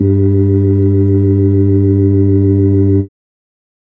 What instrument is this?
electronic organ